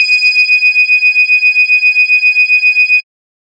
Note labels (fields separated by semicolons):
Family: bass; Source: synthesizer; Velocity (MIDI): 50; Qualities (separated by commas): bright, distorted